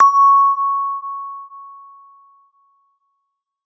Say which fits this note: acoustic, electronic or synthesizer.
acoustic